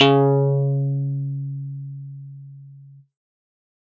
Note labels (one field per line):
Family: keyboard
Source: electronic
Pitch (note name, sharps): C#3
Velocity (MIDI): 75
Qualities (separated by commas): distorted